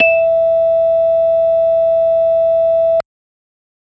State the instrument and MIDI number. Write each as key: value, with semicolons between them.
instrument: electronic organ; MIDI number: 76